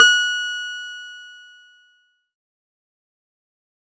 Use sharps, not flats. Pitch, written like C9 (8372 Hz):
F#6 (1480 Hz)